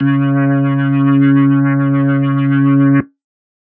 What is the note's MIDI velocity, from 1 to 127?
50